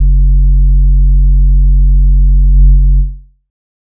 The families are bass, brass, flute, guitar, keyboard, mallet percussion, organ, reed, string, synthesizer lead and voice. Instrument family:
bass